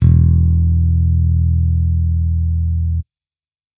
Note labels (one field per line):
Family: bass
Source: electronic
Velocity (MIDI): 75